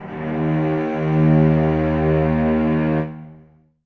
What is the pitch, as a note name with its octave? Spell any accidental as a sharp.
D#2